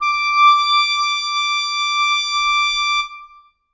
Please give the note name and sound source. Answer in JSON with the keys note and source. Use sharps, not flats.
{"note": "D6", "source": "acoustic"}